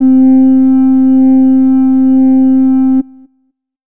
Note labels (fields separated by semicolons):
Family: flute; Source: acoustic; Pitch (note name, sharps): C4; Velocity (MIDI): 127; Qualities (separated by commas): dark